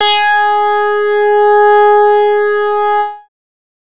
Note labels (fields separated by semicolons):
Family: bass; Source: synthesizer; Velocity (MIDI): 127; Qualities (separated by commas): distorted